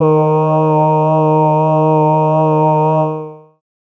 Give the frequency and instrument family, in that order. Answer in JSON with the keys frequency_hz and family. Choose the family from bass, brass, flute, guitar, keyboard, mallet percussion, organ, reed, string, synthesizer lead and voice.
{"frequency_hz": 155.6, "family": "voice"}